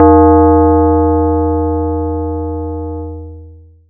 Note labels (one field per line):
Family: mallet percussion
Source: acoustic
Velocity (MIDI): 75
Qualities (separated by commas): distorted, long release